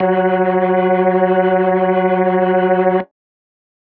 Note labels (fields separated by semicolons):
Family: organ; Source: electronic; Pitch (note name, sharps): F#3; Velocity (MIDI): 100; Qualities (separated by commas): distorted